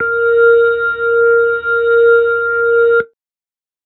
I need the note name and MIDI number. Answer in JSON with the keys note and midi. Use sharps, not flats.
{"note": "A#4", "midi": 70}